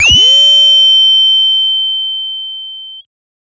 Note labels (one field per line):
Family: bass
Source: synthesizer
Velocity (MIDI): 100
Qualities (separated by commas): bright, distorted, multiphonic